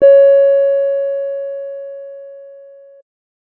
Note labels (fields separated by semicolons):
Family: keyboard; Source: electronic; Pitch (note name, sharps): C#5; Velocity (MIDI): 50; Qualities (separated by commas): dark